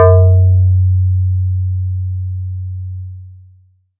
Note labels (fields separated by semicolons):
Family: mallet percussion; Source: electronic; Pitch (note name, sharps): F#2; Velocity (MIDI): 75; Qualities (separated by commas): long release, multiphonic